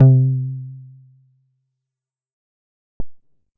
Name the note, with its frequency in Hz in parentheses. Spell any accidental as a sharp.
C3 (130.8 Hz)